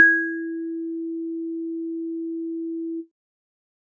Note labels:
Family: keyboard; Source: electronic; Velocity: 127

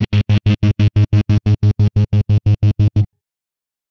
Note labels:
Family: guitar; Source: electronic; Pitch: G#2; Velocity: 50; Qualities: bright, distorted, tempo-synced

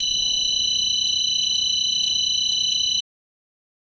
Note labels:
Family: organ; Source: electronic; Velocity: 127; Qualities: bright

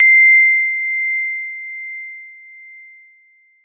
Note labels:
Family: keyboard; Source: electronic; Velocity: 75

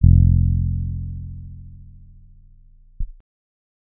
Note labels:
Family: keyboard; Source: electronic; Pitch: F1; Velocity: 25; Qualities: dark

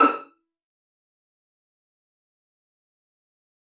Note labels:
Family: string; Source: acoustic; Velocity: 75; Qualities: fast decay, percussive, reverb

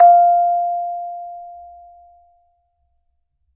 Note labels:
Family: mallet percussion; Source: acoustic; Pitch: F5; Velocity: 100; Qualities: reverb

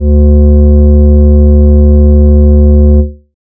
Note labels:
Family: flute; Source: synthesizer; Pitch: D2; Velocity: 127; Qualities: dark

